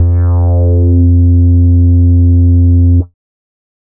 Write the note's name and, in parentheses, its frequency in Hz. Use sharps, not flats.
F2 (87.31 Hz)